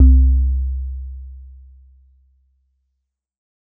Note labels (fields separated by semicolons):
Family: mallet percussion; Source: acoustic; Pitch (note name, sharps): C2; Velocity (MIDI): 100; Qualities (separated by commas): dark